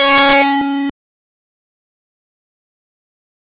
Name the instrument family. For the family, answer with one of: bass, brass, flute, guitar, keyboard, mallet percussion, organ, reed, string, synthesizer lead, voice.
bass